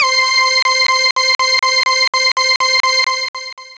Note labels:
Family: synthesizer lead; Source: synthesizer; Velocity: 75; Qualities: bright, long release

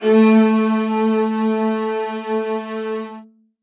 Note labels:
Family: string; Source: acoustic; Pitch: A3; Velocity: 127; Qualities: reverb

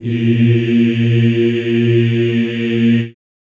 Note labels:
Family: voice; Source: acoustic; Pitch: A#2; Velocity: 127; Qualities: reverb

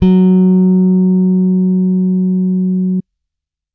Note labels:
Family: bass; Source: electronic; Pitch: F#3; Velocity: 50

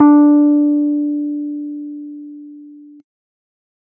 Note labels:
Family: keyboard; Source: electronic; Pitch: D4; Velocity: 50

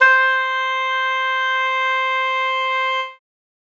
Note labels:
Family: reed; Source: acoustic; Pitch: C5; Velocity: 50

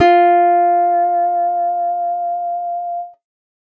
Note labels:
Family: guitar; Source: acoustic; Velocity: 25

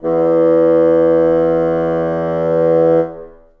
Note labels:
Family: reed; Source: acoustic; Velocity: 100; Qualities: long release, reverb

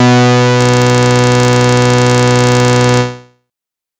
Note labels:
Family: bass; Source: synthesizer; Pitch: B2; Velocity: 50; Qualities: bright, distorted

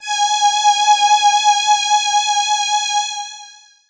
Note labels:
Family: voice; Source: synthesizer; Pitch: G#5; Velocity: 25; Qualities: bright, distorted, long release

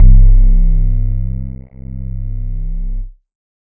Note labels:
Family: synthesizer lead; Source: synthesizer; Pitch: C1; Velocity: 100; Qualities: distorted

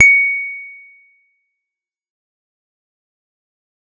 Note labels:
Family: guitar; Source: electronic; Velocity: 127; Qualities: fast decay

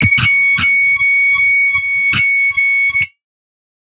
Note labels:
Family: guitar; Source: synthesizer; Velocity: 127; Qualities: bright, distorted

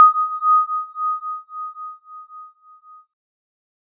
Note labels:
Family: keyboard; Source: synthesizer; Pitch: D#6; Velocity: 127

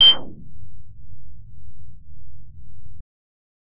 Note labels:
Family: bass; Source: synthesizer; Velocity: 127; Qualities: bright, distorted

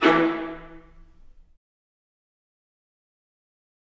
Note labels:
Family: string; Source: acoustic; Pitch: E3; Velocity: 100; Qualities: fast decay, reverb

